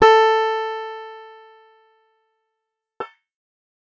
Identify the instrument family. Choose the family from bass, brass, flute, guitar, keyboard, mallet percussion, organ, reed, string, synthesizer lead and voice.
guitar